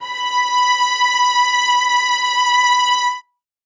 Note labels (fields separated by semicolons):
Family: string; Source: acoustic; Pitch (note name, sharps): B5; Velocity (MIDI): 75; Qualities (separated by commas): reverb